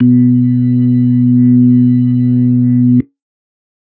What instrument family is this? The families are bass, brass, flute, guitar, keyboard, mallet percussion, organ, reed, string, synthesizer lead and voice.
organ